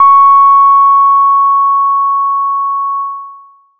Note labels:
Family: bass; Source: synthesizer; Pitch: C#6; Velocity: 25; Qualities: distorted, long release

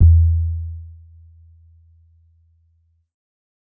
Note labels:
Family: keyboard; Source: electronic; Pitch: E2; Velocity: 25; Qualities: dark

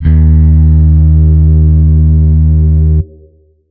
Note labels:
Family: guitar; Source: electronic; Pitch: D#2; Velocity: 50; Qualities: distorted

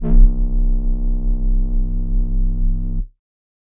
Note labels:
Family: flute; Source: synthesizer; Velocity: 25; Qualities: distorted

